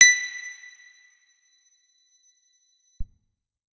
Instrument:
electronic guitar